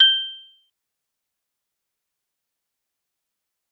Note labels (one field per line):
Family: mallet percussion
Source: acoustic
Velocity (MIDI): 50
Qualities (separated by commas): bright, fast decay, percussive